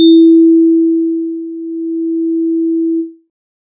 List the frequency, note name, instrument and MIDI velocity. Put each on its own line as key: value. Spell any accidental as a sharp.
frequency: 329.6 Hz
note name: E4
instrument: synthesizer lead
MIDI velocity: 127